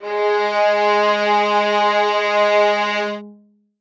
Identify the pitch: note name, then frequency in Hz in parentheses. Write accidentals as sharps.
G#3 (207.7 Hz)